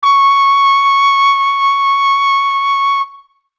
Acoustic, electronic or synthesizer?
acoustic